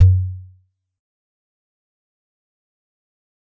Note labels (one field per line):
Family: mallet percussion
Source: acoustic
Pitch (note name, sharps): F#2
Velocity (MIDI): 50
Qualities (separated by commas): dark, fast decay, percussive